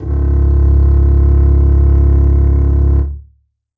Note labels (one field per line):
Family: string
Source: acoustic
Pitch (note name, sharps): C#1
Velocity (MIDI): 25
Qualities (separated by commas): reverb